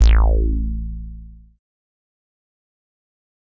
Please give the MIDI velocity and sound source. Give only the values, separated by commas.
75, synthesizer